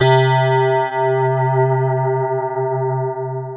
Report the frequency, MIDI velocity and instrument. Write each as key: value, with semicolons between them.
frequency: 130.8 Hz; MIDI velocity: 127; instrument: electronic guitar